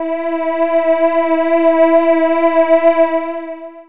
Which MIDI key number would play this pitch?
64